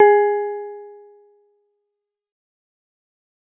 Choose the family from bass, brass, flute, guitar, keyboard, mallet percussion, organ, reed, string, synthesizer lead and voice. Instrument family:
guitar